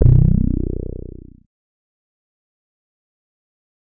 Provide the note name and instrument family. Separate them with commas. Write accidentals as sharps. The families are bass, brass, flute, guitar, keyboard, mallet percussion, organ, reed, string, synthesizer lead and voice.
B0, bass